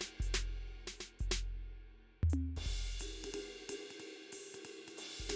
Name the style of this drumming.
medium-fast jazz